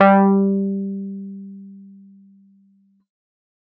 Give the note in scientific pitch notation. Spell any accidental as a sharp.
G3